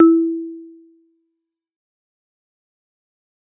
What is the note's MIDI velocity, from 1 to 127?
25